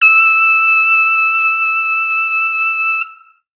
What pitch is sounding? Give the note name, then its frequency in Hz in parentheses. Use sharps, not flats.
E6 (1319 Hz)